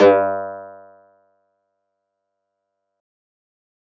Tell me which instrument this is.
synthesizer guitar